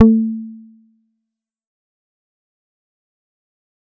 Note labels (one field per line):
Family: bass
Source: synthesizer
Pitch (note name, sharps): A3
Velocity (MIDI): 75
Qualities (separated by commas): dark, distorted, fast decay, percussive